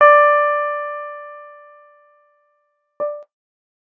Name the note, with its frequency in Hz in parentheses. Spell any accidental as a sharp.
D5 (587.3 Hz)